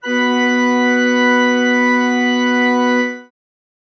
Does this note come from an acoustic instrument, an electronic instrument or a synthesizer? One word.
acoustic